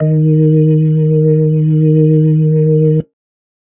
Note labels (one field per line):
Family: organ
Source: electronic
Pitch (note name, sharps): D#3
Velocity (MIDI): 100